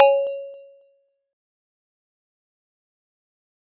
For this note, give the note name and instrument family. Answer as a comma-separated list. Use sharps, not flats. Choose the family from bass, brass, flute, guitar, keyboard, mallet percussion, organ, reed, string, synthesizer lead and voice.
C#5, mallet percussion